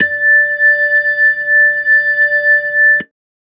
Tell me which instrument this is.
electronic keyboard